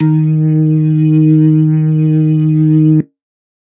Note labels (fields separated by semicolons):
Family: organ; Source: electronic; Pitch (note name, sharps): D#3; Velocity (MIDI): 75